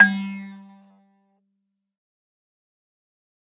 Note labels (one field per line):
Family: mallet percussion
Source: acoustic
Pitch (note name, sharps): G3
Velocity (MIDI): 100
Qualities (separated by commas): fast decay, percussive, reverb